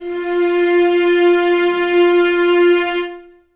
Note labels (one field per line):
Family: string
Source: acoustic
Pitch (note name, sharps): F4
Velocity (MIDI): 25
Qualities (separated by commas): reverb